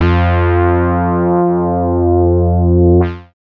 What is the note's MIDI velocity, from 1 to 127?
25